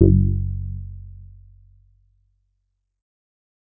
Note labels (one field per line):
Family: bass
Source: synthesizer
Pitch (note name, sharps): F#1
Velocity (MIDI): 50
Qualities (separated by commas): dark, distorted